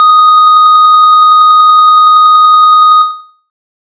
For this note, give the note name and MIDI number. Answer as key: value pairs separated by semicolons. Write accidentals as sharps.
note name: D#6; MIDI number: 87